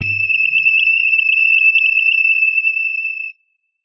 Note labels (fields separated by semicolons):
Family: guitar; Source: electronic; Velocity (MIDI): 127; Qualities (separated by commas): bright